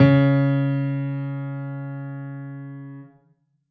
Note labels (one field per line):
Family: keyboard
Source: acoustic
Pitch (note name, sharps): C#3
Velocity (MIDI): 100